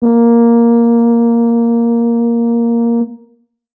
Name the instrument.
acoustic brass instrument